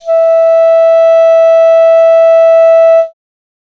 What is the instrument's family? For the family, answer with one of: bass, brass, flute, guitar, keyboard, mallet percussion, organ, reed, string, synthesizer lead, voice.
reed